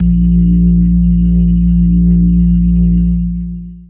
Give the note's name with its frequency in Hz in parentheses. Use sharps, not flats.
A#1 (58.27 Hz)